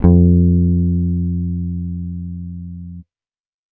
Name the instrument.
electronic bass